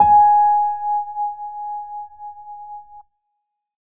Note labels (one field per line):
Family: keyboard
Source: electronic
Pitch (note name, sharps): G#5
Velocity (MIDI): 25